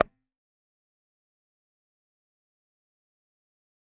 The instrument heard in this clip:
electronic guitar